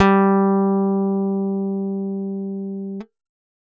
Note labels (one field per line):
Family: guitar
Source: acoustic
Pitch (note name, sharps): G3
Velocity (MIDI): 127